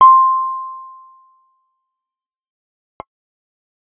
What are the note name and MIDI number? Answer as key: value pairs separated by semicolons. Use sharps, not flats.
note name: C6; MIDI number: 84